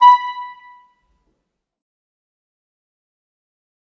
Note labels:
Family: reed; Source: acoustic; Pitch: B5; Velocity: 100; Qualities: fast decay, percussive, reverb

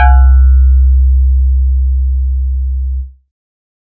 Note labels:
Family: synthesizer lead; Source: synthesizer; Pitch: C2; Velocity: 100

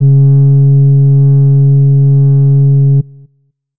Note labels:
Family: flute; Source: acoustic; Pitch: C#3; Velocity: 127; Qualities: dark

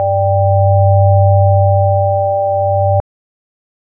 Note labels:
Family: organ; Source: electronic; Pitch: G2; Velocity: 75

